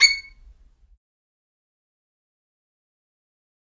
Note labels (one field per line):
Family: string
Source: acoustic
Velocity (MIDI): 50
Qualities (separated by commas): fast decay, percussive, reverb